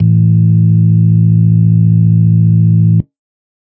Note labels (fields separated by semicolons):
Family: organ; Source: electronic; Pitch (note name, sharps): A1; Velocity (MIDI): 127; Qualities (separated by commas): dark